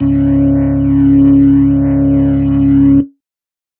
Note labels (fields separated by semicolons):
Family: keyboard; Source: electronic; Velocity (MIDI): 25; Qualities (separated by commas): distorted